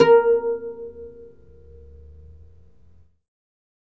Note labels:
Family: guitar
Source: acoustic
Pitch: A#4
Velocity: 75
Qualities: reverb

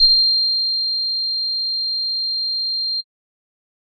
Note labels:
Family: bass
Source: synthesizer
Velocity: 50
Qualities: bright, distorted

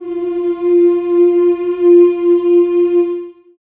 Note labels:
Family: voice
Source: acoustic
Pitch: F4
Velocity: 100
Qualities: reverb

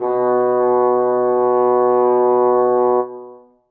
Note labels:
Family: brass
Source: acoustic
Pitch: B2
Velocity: 50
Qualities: reverb

